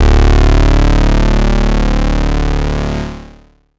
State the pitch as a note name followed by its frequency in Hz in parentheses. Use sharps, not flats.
D1 (36.71 Hz)